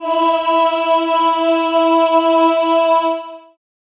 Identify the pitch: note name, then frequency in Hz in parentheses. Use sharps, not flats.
E4 (329.6 Hz)